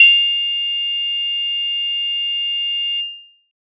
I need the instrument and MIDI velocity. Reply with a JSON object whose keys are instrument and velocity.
{"instrument": "electronic keyboard", "velocity": 25}